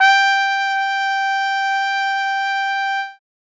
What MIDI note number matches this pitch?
79